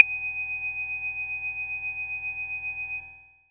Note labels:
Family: bass; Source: synthesizer; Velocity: 75; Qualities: multiphonic

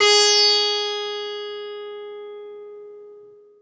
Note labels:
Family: guitar; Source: acoustic; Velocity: 100; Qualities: bright, multiphonic, reverb

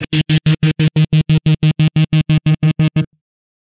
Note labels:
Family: guitar; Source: electronic; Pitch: D#3; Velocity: 75; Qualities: bright, distorted, tempo-synced

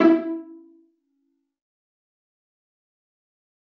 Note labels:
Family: string; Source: acoustic; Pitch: E4; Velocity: 100; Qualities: fast decay, percussive, reverb

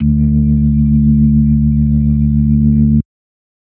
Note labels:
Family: organ; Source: electronic; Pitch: D2; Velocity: 127; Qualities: dark

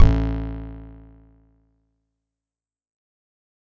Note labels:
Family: guitar; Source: acoustic; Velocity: 127

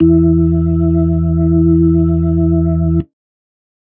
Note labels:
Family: organ; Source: electronic; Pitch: E2; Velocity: 75

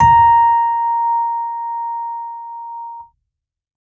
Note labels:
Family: keyboard; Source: electronic; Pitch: A#5; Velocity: 127

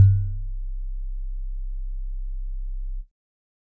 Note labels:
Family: keyboard; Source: electronic; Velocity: 50

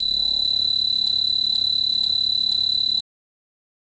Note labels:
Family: organ; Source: electronic; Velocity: 127; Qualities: bright

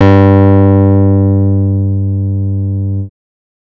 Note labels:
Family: bass; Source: synthesizer; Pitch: G2; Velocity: 25; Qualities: distorted

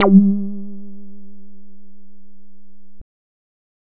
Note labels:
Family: bass; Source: synthesizer; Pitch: G3; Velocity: 25; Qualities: distorted

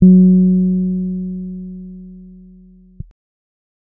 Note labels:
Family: keyboard; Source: electronic; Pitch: F#3; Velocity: 25; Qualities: dark

